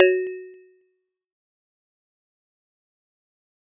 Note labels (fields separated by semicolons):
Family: mallet percussion; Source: acoustic; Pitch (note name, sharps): F#4; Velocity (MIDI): 127; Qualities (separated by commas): fast decay, percussive